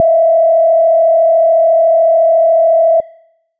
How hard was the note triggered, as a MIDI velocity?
50